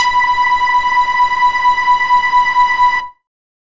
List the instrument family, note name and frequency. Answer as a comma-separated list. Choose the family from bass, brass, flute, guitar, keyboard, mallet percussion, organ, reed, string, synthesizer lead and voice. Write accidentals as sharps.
bass, B5, 987.8 Hz